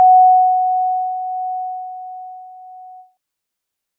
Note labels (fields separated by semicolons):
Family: keyboard; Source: electronic; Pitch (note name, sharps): F#5; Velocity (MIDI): 100; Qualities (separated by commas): multiphonic